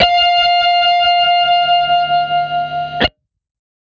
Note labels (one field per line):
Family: guitar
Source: electronic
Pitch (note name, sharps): F5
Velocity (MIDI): 50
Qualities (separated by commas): distorted